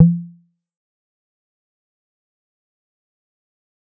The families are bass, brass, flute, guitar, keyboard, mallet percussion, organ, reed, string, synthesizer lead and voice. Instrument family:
bass